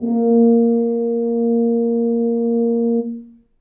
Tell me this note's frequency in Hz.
233.1 Hz